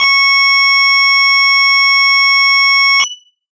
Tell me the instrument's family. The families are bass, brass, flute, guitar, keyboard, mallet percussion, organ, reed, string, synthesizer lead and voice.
guitar